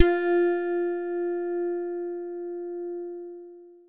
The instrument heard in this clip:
synthesizer guitar